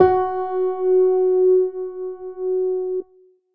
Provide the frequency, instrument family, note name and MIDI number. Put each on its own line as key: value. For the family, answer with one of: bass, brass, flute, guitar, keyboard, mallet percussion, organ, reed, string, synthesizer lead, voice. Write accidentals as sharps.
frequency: 370 Hz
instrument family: keyboard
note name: F#4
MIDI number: 66